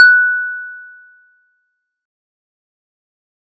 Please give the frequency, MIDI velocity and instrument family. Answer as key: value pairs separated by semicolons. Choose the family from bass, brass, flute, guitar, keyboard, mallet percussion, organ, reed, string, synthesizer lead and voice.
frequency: 1480 Hz; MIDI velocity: 50; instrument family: mallet percussion